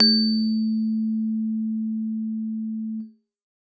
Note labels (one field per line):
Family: keyboard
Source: acoustic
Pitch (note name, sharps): A3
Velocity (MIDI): 75